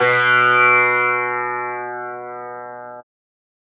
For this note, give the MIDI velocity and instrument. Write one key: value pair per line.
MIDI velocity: 100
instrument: acoustic guitar